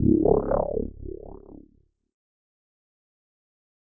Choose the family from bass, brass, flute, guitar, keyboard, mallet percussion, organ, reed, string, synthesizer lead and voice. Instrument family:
keyboard